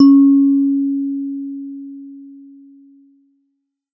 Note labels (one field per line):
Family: mallet percussion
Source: acoustic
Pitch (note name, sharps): C#4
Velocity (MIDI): 100